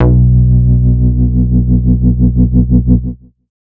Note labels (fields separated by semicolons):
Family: bass; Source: synthesizer; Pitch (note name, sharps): B1; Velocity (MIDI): 127; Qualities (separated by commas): distorted